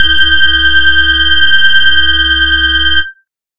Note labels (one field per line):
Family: bass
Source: synthesizer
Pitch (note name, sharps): G6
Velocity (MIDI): 127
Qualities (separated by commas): bright, distorted